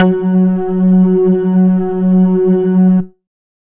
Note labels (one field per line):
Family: bass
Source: synthesizer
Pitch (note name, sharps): F#3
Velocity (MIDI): 127